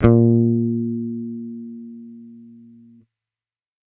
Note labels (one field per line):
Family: bass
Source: electronic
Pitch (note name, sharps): A#2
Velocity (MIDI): 75